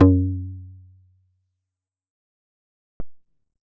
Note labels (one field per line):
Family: bass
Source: synthesizer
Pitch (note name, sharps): F#2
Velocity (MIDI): 127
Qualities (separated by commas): fast decay, percussive